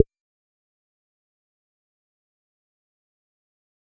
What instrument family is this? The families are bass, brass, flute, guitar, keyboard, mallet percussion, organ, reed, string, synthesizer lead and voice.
bass